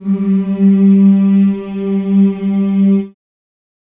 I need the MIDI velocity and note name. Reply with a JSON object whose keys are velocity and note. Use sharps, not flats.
{"velocity": 100, "note": "G3"}